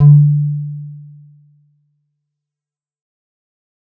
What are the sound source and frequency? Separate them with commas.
electronic, 146.8 Hz